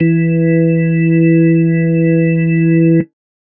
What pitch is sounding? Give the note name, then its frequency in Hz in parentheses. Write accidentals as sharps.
E3 (164.8 Hz)